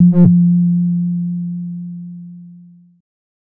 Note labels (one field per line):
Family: bass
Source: synthesizer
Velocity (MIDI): 25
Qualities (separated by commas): distorted